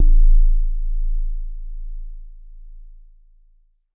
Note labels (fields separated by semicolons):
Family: keyboard; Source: electronic; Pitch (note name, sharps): A0; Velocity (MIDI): 75; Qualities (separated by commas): dark